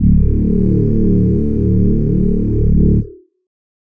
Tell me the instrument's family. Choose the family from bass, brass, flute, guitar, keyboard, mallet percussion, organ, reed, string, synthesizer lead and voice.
voice